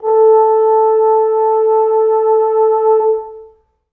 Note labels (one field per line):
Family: brass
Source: acoustic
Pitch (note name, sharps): A4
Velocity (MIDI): 25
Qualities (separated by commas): long release, reverb